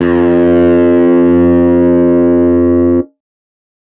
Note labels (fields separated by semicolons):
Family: guitar; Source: electronic; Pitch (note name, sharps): F2; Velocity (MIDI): 75; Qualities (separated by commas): distorted